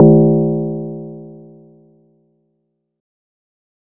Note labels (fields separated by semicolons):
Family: mallet percussion; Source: acoustic; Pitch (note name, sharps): B0; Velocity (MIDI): 50